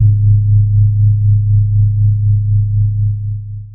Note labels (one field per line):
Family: keyboard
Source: electronic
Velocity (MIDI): 75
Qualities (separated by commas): dark, long release, reverb